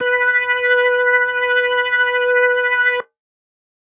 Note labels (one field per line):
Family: organ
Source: electronic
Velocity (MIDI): 100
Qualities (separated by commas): distorted